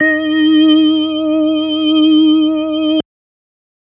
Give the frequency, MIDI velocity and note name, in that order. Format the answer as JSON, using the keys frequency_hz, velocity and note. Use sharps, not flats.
{"frequency_hz": 311.1, "velocity": 50, "note": "D#4"}